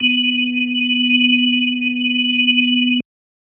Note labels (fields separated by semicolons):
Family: organ; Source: electronic; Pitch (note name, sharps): B3; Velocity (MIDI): 75